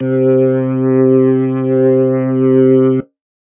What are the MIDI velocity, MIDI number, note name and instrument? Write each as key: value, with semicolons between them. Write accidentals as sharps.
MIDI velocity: 25; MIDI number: 48; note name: C3; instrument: electronic organ